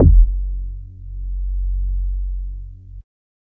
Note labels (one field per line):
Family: bass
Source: synthesizer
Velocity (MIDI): 50